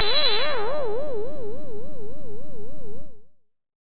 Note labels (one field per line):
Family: bass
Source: synthesizer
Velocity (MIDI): 75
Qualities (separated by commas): bright, distorted